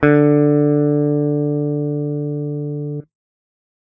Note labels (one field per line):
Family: guitar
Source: electronic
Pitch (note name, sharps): D3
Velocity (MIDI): 100